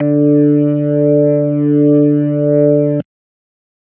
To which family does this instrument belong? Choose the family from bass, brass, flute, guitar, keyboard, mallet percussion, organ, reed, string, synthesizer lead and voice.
organ